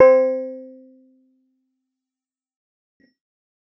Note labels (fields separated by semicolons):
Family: keyboard; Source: electronic; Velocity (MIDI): 25; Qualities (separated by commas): fast decay, percussive